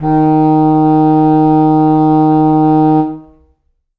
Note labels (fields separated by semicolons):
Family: reed; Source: acoustic; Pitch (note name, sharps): D#3; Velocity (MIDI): 25; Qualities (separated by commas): reverb